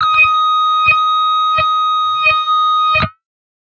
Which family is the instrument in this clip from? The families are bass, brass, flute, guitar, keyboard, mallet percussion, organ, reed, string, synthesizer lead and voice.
guitar